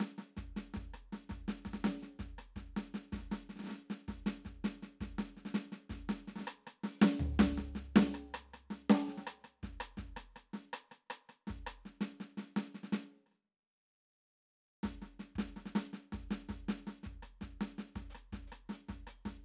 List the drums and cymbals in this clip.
hi-hat pedal, snare, cross-stick, floor tom and kick